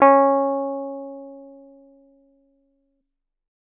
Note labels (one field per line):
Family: guitar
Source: acoustic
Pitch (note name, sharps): C#4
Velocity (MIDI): 75